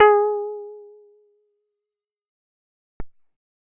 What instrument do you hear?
synthesizer bass